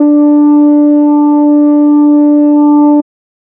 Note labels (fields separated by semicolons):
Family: organ; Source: electronic; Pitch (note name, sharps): D4; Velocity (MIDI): 25; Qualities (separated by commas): dark